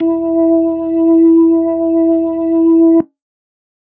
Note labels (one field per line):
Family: organ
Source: electronic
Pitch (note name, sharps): E4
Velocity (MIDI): 25